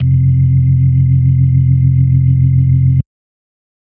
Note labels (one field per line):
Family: organ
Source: electronic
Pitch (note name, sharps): F1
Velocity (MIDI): 75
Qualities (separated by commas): dark